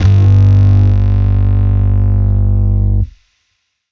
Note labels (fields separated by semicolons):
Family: bass; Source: electronic; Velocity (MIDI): 75; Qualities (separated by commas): bright, distorted